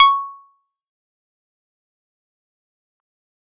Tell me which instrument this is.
electronic keyboard